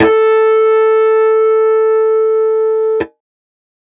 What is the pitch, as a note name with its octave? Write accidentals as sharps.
A4